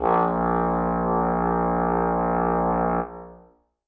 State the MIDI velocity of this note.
50